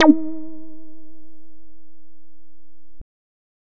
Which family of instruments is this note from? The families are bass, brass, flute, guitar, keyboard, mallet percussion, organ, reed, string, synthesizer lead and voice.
bass